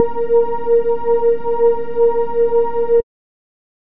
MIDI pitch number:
70